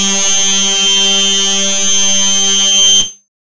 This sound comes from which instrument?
synthesizer bass